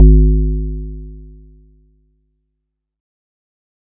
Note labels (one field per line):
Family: keyboard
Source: electronic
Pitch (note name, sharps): G#1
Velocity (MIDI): 127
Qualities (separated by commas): dark